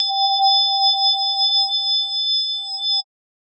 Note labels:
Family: mallet percussion; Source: synthesizer; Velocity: 100; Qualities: bright, multiphonic, non-linear envelope

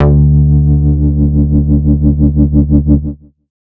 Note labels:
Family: bass; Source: synthesizer; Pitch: D2; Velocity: 127; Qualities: distorted

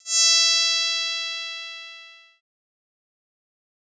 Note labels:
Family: bass; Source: synthesizer; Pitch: E5; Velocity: 75; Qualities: bright, distorted, fast decay

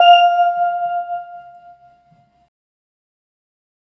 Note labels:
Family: organ; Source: electronic; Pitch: F5; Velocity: 50; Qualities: fast decay

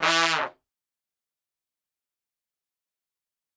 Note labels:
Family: brass; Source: acoustic; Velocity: 75; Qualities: fast decay, reverb

